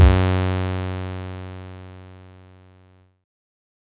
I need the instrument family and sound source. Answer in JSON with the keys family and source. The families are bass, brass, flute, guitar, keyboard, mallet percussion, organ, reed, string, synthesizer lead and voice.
{"family": "bass", "source": "synthesizer"}